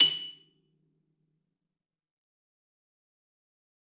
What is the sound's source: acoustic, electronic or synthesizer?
acoustic